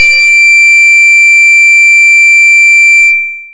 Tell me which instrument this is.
synthesizer bass